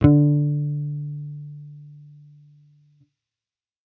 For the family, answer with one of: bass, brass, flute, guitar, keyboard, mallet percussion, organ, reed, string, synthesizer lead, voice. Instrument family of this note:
bass